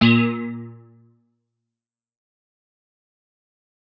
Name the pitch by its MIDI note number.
46